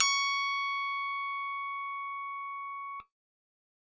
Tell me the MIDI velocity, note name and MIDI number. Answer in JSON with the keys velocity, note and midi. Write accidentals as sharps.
{"velocity": 50, "note": "C#6", "midi": 85}